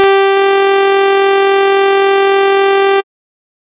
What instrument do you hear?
synthesizer bass